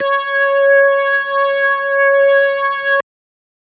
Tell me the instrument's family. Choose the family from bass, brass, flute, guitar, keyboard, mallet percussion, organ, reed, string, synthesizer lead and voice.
organ